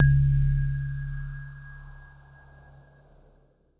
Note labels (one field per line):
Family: keyboard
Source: electronic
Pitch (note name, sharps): C#1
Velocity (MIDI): 75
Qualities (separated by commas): dark